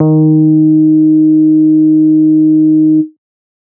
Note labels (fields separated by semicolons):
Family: bass; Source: synthesizer; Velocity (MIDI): 100